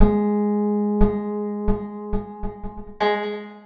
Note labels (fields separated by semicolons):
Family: guitar; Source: acoustic; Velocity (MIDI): 75; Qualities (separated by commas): percussive, reverb